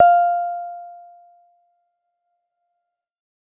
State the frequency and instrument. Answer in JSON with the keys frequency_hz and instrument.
{"frequency_hz": 698.5, "instrument": "electronic keyboard"}